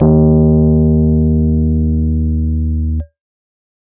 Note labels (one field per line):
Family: keyboard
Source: electronic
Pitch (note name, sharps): D#2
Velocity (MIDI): 50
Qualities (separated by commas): distorted